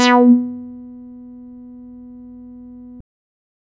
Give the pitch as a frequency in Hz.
246.9 Hz